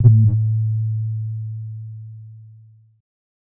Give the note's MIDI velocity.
25